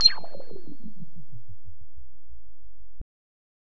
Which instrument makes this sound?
synthesizer bass